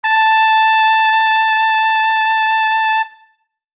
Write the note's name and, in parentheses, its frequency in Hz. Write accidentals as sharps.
A5 (880 Hz)